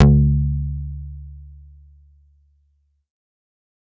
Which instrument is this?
synthesizer bass